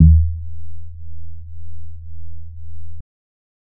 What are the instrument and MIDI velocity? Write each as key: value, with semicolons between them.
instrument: synthesizer bass; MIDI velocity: 25